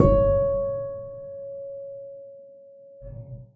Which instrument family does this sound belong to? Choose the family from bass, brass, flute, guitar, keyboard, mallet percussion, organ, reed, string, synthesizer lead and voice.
keyboard